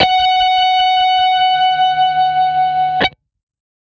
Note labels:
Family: guitar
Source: electronic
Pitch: F#5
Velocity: 50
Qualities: distorted

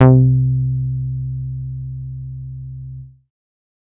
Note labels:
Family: bass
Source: synthesizer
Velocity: 100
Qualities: dark

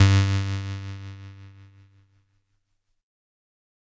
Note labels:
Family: keyboard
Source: electronic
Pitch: G2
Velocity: 100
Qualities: bright, distorted

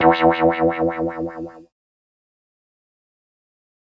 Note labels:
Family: keyboard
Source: synthesizer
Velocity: 75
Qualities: distorted, fast decay

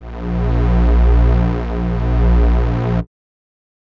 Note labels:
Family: reed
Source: acoustic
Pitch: A#1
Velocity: 25

